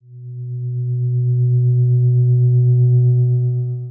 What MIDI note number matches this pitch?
47